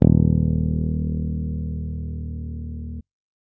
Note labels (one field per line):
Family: bass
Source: electronic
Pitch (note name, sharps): D#1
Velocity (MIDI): 127